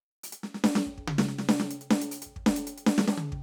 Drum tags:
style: hip-hop; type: fill; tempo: 70 BPM; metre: 4/4; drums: closed hi-hat, snare, high tom, kick

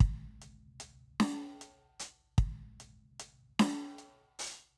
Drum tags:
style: rock; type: beat; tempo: 50 BPM; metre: 4/4; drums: closed hi-hat, snare, kick

